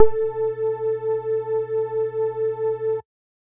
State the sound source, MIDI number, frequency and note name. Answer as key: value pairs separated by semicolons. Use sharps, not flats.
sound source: synthesizer; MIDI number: 69; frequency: 440 Hz; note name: A4